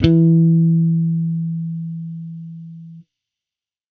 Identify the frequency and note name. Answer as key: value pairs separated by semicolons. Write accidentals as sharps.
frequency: 164.8 Hz; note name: E3